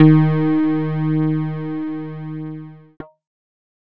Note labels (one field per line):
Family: keyboard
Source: electronic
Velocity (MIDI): 75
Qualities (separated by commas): distorted